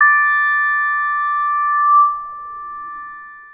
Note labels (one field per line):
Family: synthesizer lead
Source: synthesizer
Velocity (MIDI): 25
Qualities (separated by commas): long release